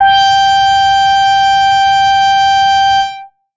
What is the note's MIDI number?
79